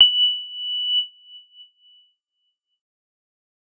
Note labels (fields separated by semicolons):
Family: bass; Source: synthesizer; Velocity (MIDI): 50; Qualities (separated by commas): bright